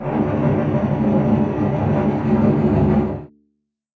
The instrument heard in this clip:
acoustic string instrument